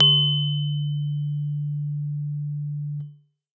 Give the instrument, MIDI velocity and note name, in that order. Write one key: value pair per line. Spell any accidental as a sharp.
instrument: acoustic keyboard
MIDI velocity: 50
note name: D3